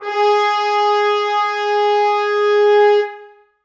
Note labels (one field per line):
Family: brass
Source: acoustic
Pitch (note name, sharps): G#4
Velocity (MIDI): 127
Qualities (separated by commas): bright, reverb